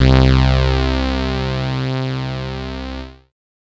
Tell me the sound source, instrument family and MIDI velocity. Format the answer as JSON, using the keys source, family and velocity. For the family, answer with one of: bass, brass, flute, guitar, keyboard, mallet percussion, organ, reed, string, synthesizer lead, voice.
{"source": "synthesizer", "family": "bass", "velocity": 100}